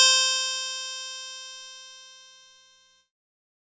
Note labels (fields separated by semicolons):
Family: keyboard; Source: electronic; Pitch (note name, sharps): C5; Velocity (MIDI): 100; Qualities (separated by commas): bright, distorted